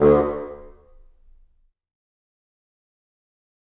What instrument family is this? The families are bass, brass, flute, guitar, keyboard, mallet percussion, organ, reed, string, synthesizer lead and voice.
reed